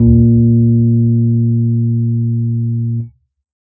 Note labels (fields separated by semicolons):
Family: keyboard; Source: electronic; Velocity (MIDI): 50; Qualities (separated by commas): dark